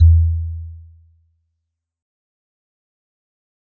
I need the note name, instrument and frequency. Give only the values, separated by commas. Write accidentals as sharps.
E2, acoustic mallet percussion instrument, 82.41 Hz